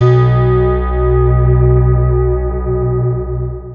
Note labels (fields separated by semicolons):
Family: guitar; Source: electronic; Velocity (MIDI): 50; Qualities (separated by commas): long release, multiphonic, non-linear envelope